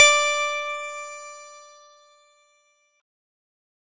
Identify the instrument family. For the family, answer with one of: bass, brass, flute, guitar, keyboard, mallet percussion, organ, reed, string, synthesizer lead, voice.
synthesizer lead